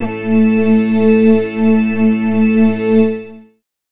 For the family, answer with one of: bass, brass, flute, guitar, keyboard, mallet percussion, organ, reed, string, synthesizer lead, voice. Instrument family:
organ